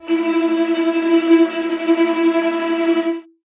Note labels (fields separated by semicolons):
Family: string; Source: acoustic; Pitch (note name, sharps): E4; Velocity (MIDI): 75; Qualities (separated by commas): bright, non-linear envelope, reverb